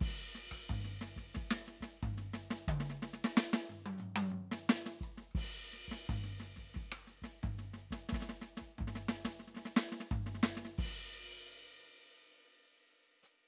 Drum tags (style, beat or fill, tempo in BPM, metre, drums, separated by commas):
samba, beat, 89 BPM, 4/4, crash, hi-hat pedal, snare, cross-stick, high tom, mid tom, floor tom, kick